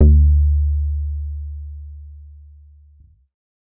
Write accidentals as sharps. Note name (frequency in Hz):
D2 (73.42 Hz)